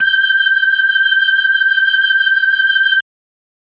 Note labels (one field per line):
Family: organ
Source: electronic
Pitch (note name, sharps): G6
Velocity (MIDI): 100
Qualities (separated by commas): bright